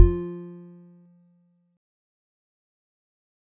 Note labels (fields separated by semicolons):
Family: mallet percussion; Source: acoustic; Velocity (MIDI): 25; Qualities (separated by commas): fast decay, percussive